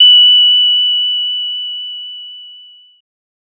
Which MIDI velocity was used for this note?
75